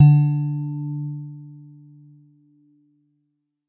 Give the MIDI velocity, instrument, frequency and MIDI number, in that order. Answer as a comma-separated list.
75, acoustic mallet percussion instrument, 146.8 Hz, 50